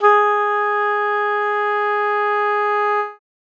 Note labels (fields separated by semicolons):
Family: reed; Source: acoustic; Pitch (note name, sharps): G#4; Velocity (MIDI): 75